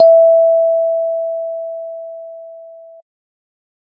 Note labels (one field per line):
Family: keyboard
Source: electronic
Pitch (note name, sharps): E5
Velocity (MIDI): 100